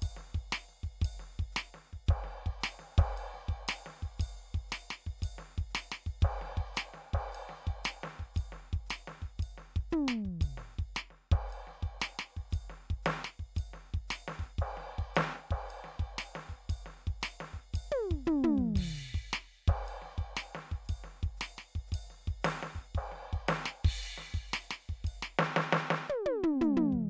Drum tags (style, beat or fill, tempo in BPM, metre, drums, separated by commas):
rock, beat, 115 BPM, 4/4, crash, ride, hi-hat pedal, snare, high tom, floor tom, kick